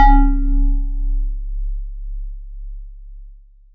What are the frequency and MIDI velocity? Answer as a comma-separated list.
34.65 Hz, 100